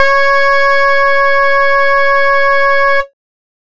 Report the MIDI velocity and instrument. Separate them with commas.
100, synthesizer bass